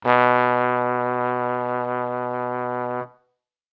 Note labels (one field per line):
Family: brass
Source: acoustic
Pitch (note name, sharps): B2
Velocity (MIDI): 50